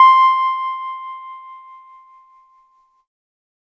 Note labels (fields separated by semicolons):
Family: keyboard; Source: electronic; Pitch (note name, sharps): C6; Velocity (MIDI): 100; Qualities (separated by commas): distorted